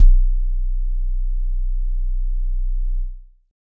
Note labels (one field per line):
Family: keyboard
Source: electronic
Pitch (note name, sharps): B0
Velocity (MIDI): 25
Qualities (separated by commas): dark